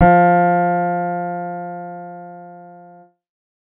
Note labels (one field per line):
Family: keyboard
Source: synthesizer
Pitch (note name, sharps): F3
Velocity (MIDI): 75